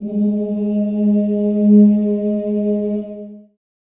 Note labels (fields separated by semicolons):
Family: voice; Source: acoustic; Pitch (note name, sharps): G#3; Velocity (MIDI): 100; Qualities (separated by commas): reverb